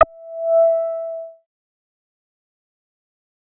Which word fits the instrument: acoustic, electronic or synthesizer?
synthesizer